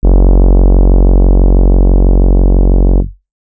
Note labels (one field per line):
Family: keyboard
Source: electronic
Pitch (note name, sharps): F#1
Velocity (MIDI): 100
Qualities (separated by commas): dark